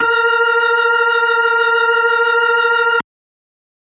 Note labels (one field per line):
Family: organ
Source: electronic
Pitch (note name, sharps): A#4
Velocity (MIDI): 100